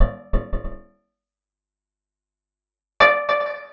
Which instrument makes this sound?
acoustic guitar